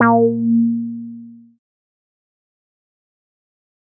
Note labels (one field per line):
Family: bass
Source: synthesizer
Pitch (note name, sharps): A#3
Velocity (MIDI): 25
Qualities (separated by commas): distorted, fast decay